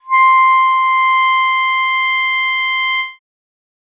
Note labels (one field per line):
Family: reed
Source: acoustic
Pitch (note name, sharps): C6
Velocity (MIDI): 75